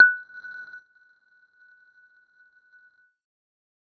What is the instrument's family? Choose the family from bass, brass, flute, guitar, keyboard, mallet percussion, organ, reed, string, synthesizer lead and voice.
mallet percussion